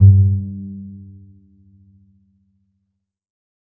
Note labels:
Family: string; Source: acoustic; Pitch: G2; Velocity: 25; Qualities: dark, reverb

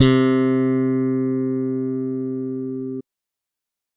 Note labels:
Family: bass; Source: electronic; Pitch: C3; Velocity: 50; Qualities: bright

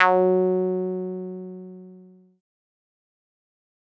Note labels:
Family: synthesizer lead; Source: synthesizer; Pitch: F#3; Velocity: 75; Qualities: distorted, fast decay

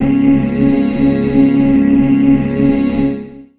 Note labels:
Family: organ; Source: electronic; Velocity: 100; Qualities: long release, reverb

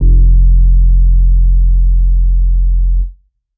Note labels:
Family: keyboard; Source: electronic; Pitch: F1; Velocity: 50; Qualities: dark

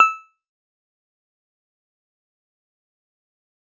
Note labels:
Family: guitar; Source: synthesizer; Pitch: E6; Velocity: 25; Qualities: fast decay, percussive

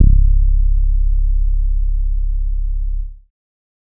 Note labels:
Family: bass; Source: synthesizer; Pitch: C#1; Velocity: 25; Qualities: dark

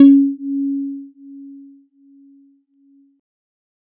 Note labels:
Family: keyboard; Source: electronic; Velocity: 25

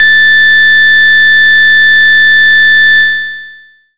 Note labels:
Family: bass; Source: synthesizer; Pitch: A6; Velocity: 100; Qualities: bright, distorted, long release

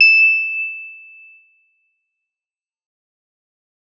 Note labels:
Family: bass; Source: synthesizer; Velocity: 127; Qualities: bright, fast decay

